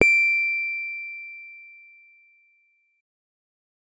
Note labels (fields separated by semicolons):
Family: keyboard; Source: electronic; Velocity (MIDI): 50